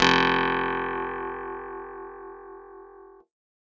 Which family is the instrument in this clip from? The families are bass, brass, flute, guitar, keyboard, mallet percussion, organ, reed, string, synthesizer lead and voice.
guitar